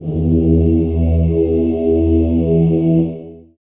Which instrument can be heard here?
acoustic voice